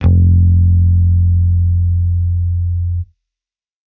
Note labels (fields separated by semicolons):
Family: bass; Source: electronic; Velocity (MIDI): 127; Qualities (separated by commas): distorted